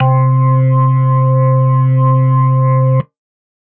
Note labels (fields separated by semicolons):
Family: organ; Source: electronic; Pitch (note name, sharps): C3; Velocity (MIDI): 75